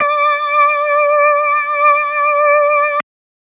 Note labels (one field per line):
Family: organ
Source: electronic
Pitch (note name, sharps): D5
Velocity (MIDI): 25